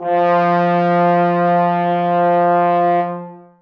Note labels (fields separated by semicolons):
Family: brass; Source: acoustic; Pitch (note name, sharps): F3; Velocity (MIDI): 100; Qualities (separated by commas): bright, long release, reverb